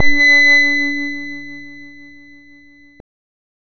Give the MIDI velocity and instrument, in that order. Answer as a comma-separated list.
100, synthesizer bass